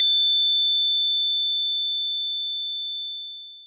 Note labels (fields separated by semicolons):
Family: mallet percussion; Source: acoustic; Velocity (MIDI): 100; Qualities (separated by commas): bright, distorted, long release